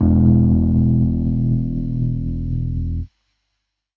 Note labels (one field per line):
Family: keyboard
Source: electronic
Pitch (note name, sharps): E1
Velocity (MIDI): 75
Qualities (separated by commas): distorted